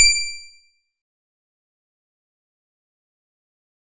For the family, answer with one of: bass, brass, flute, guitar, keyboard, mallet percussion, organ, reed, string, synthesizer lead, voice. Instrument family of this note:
guitar